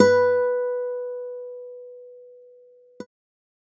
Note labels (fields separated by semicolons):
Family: guitar; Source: electronic; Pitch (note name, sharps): B4; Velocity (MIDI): 25